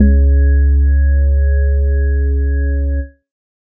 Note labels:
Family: organ; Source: electronic; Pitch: C#2; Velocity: 100; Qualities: dark

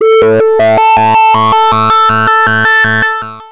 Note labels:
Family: bass; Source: synthesizer; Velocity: 100; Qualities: distorted, long release, multiphonic, tempo-synced

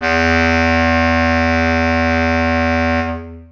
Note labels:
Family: reed; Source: acoustic; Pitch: E2; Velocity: 127; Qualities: long release, reverb

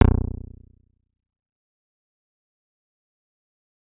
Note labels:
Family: bass; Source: synthesizer; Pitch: B0; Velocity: 75; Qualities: fast decay, percussive

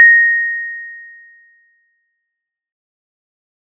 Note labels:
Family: keyboard; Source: electronic; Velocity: 75; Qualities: bright, distorted, fast decay

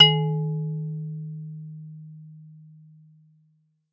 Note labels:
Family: mallet percussion; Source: acoustic; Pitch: D#3; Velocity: 75

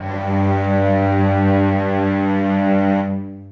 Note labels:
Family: string; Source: acoustic; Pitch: G2; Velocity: 75; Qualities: long release, reverb

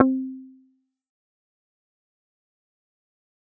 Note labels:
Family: bass; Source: synthesizer; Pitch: C4; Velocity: 50; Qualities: fast decay, percussive

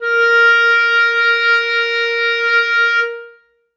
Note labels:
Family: reed; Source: acoustic; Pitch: A#4; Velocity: 127; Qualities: reverb

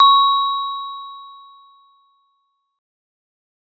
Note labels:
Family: mallet percussion; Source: acoustic; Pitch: C#6; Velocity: 100

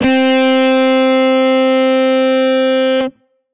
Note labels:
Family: guitar; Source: electronic; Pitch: C4; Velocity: 75; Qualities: bright, distorted

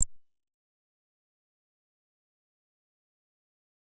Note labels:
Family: bass; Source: synthesizer; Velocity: 127; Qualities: bright, distorted, fast decay, percussive

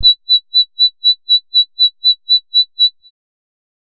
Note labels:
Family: bass; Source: synthesizer; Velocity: 25; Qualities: bright, distorted, tempo-synced

